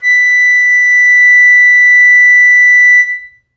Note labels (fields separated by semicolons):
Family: flute; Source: acoustic; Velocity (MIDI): 75; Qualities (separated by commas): reverb